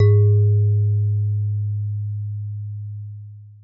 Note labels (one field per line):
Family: mallet percussion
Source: acoustic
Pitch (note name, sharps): G#2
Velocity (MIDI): 100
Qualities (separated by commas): long release